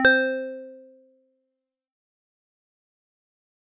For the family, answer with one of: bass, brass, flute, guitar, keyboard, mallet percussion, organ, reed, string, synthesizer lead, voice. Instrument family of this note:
mallet percussion